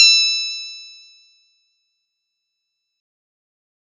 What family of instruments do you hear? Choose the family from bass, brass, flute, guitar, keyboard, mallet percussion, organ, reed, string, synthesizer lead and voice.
guitar